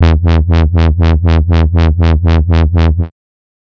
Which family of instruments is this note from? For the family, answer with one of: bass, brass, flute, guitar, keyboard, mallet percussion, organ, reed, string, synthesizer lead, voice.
bass